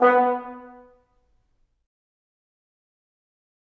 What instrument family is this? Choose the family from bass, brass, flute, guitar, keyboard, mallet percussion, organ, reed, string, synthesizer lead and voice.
brass